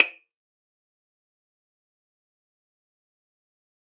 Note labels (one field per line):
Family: string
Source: acoustic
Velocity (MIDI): 100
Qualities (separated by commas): fast decay, percussive, reverb